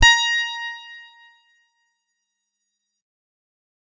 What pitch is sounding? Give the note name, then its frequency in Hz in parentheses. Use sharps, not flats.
A#5 (932.3 Hz)